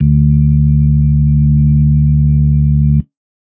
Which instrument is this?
electronic organ